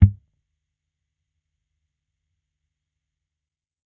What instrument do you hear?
electronic bass